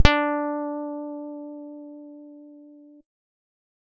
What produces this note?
electronic guitar